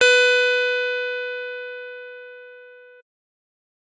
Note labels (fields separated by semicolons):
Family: keyboard; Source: electronic; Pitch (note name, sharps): B4; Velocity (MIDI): 100; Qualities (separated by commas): bright